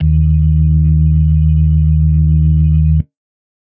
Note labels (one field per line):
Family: organ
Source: electronic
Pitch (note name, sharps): D#2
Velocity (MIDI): 50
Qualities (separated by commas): dark